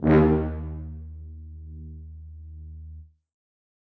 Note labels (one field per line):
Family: brass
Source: acoustic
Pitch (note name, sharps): D#2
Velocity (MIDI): 75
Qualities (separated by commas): reverb